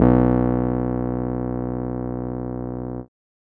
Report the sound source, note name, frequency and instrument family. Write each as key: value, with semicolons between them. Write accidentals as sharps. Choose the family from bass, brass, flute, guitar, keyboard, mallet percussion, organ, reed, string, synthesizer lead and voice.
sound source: electronic; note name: B1; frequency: 61.74 Hz; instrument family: keyboard